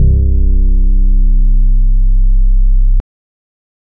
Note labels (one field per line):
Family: organ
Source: electronic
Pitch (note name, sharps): C1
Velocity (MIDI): 127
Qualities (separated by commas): dark